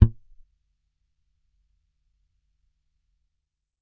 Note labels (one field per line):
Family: bass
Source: electronic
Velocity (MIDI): 25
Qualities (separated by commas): percussive